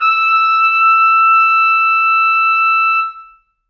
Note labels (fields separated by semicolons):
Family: brass; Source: acoustic; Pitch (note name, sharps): E6; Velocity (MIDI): 75; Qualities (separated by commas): reverb